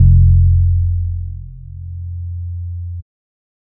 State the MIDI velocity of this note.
100